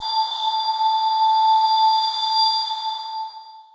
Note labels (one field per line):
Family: mallet percussion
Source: electronic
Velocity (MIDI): 50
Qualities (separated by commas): bright, long release, non-linear envelope